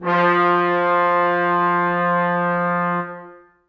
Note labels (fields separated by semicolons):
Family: brass; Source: acoustic; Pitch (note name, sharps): F3; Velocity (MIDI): 50; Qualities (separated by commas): reverb